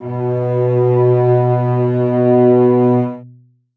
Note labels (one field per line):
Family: string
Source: acoustic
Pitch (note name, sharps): B2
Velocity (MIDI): 50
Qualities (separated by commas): reverb